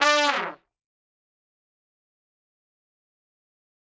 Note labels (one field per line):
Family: brass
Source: acoustic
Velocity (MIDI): 50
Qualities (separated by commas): bright, fast decay, reverb